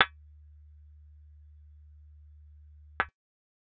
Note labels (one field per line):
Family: bass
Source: synthesizer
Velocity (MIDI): 75